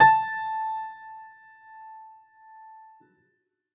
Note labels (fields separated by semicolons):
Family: keyboard; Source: acoustic; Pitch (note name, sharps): A5; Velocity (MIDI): 127; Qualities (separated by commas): reverb